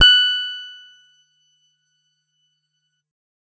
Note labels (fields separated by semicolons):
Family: guitar; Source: electronic; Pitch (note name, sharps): F#6; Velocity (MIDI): 75; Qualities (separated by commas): bright